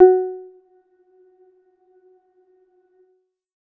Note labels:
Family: keyboard; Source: electronic; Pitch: F#4; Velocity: 100; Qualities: dark, percussive, reverb

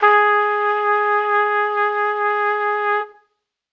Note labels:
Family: brass; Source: acoustic; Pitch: G#4; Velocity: 25

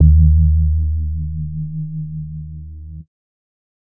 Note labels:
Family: bass; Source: synthesizer; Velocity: 25; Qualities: dark, distorted

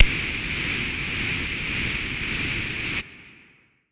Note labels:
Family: flute; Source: acoustic; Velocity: 127; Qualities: distorted

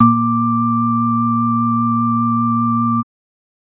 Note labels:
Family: organ; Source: electronic; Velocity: 127; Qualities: multiphonic

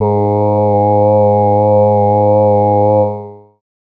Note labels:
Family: voice; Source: synthesizer; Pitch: G#2; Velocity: 50; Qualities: long release

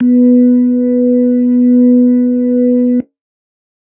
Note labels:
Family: organ; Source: electronic; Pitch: B3; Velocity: 100; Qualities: dark

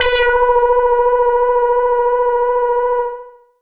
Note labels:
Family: bass; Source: synthesizer; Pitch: B4; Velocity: 75; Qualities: distorted, tempo-synced

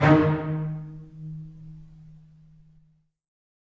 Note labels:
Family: string; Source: acoustic; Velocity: 127; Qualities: reverb

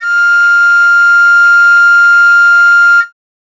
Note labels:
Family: flute; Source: acoustic; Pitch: F6; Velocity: 25

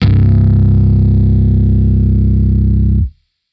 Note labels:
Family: bass; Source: electronic; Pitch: C1; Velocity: 127; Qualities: distorted

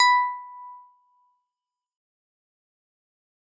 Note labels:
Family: keyboard; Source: electronic; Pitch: B5; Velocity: 127; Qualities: fast decay, percussive

